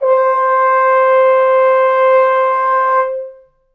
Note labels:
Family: brass; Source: acoustic; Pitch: C5; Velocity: 75; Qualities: reverb

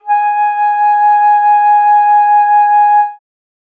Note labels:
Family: flute; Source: acoustic; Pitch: G#5; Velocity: 75

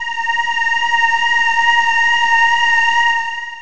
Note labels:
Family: voice; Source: synthesizer; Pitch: A#5; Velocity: 50; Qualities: distorted, long release

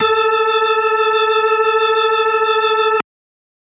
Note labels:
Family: organ; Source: electronic; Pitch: A4; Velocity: 50

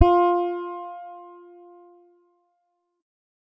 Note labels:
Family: guitar; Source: electronic; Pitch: F4; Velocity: 25; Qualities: distorted

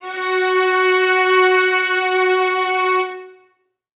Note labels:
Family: string; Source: acoustic; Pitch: F#4; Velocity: 75; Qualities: reverb

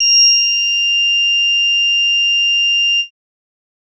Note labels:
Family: bass; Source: synthesizer; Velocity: 75

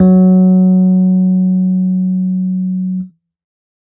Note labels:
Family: keyboard; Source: electronic; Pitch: F#3; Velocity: 75; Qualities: dark

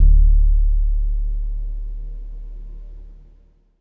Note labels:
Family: guitar; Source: electronic; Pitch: D1; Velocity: 75; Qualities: dark

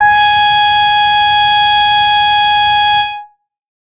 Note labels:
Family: bass; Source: synthesizer; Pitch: G#5; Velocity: 50; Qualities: distorted

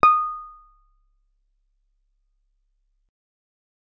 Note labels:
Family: guitar; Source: acoustic; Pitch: D#6; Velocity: 25; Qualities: percussive

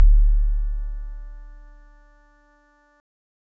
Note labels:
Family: keyboard; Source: electronic; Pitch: D1; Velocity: 127; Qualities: dark

